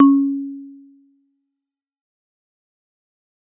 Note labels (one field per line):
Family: mallet percussion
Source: acoustic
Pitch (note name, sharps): C#4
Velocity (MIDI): 75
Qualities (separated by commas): dark, fast decay